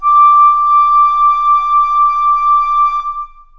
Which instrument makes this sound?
acoustic flute